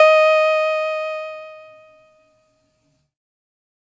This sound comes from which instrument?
electronic keyboard